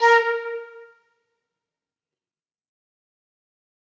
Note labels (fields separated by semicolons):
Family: flute; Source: acoustic; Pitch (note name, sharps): A#4; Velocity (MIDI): 127; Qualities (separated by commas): fast decay, reverb